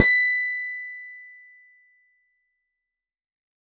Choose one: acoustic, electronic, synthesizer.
electronic